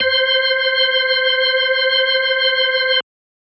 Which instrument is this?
electronic organ